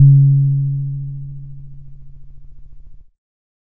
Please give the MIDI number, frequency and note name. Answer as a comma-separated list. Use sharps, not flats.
49, 138.6 Hz, C#3